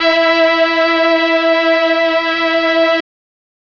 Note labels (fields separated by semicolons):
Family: brass; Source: electronic; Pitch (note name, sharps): E4; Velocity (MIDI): 127; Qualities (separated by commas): bright